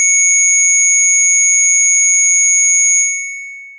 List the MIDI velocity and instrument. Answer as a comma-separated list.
50, synthesizer lead